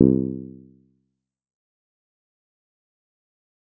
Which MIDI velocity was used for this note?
127